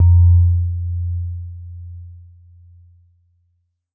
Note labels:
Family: keyboard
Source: electronic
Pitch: F2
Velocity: 50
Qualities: dark

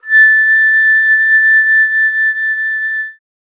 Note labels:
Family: flute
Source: acoustic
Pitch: A6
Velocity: 50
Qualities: bright

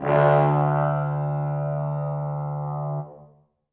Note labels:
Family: brass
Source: acoustic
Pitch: D2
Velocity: 127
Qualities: bright, reverb

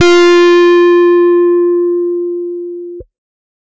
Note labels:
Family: guitar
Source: electronic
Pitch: F4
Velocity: 75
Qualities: bright, distorted

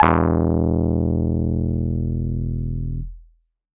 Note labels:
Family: keyboard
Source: electronic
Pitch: E1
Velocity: 100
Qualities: distorted

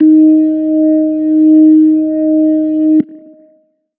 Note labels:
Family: organ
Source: electronic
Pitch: D#4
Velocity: 75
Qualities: long release

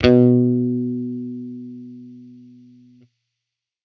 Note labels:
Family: bass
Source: electronic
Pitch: B2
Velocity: 127

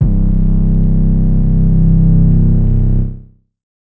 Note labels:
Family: synthesizer lead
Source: synthesizer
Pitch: C1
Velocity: 25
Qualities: distorted, multiphonic, non-linear envelope

